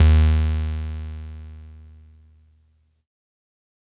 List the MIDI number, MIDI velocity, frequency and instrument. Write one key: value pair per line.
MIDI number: 39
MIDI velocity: 50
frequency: 77.78 Hz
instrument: electronic keyboard